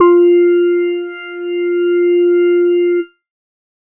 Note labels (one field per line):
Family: organ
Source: electronic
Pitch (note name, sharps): F4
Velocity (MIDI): 50